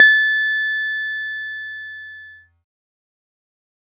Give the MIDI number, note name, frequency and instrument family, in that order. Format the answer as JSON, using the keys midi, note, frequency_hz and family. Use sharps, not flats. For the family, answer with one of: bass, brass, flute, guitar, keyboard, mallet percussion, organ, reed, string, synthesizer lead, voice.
{"midi": 93, "note": "A6", "frequency_hz": 1760, "family": "keyboard"}